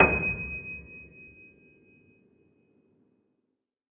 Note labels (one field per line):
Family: keyboard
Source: acoustic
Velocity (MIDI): 50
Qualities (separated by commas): reverb